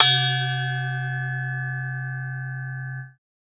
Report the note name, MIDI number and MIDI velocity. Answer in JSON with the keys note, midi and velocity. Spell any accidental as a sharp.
{"note": "C3", "midi": 48, "velocity": 100}